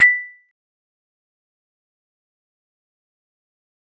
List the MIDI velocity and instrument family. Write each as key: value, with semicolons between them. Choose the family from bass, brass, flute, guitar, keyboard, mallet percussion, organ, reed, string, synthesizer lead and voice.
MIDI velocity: 25; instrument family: mallet percussion